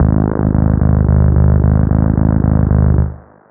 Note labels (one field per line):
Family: bass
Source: synthesizer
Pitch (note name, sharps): G#0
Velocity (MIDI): 75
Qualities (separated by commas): reverb